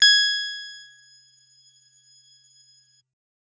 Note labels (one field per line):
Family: guitar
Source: electronic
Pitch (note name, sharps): G#6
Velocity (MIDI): 127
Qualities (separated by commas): bright